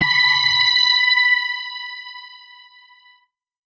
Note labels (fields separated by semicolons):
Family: guitar; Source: electronic; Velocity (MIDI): 75